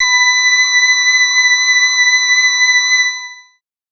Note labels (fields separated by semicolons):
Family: voice; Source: synthesizer; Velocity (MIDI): 75; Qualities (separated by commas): bright, long release